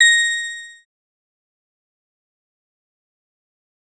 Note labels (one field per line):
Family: synthesizer lead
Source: synthesizer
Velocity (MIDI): 75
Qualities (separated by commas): distorted, fast decay